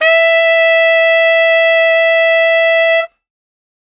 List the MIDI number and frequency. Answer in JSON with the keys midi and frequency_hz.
{"midi": 76, "frequency_hz": 659.3}